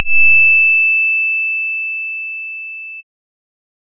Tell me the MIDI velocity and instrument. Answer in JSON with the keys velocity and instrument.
{"velocity": 127, "instrument": "synthesizer bass"}